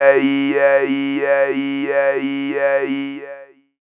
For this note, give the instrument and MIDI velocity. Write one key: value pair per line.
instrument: synthesizer voice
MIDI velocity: 50